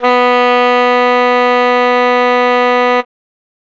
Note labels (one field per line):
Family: reed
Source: acoustic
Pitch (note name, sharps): B3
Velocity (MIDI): 50